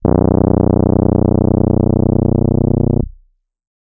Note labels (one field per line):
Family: keyboard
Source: electronic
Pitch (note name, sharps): B0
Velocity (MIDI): 127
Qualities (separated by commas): distorted